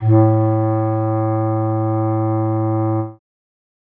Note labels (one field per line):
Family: reed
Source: acoustic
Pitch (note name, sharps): A2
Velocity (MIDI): 75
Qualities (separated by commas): dark